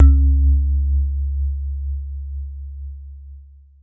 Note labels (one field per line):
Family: mallet percussion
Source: acoustic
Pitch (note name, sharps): C#2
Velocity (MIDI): 100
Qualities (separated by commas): long release